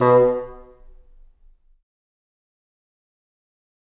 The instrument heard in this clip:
acoustic reed instrument